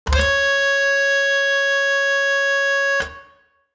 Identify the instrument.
acoustic reed instrument